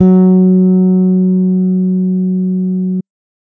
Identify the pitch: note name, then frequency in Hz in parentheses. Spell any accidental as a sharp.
F#3 (185 Hz)